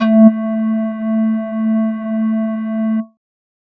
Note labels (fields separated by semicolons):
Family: flute; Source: synthesizer; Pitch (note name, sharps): A3; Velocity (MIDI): 50; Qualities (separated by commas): distorted